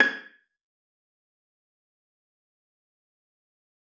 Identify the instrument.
acoustic string instrument